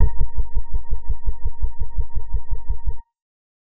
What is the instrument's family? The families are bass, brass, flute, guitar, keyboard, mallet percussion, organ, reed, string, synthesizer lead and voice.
keyboard